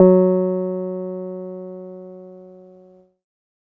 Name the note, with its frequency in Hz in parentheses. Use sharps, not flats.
F#3 (185 Hz)